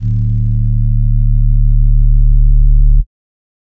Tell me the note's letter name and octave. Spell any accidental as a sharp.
D1